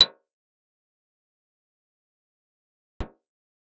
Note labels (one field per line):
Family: guitar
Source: acoustic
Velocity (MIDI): 100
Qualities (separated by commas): bright, fast decay, percussive, reverb